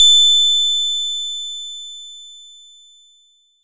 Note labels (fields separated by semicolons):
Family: bass; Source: synthesizer; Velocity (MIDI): 75; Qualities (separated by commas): bright, distorted